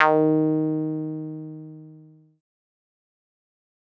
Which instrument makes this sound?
synthesizer lead